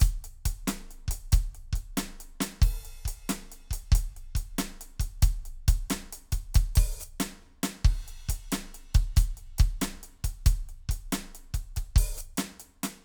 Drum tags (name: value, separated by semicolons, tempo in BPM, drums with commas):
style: rock; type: beat; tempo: 92 BPM; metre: 4/4; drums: crash, closed hi-hat, open hi-hat, hi-hat pedal, snare, kick